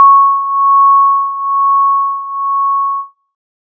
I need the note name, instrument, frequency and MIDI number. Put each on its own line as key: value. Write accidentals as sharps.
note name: C#6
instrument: synthesizer lead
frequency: 1109 Hz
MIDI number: 85